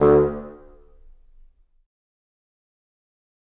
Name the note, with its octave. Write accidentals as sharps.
D2